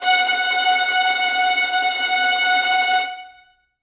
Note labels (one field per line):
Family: string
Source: acoustic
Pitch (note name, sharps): F#5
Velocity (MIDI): 127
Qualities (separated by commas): bright, non-linear envelope, reverb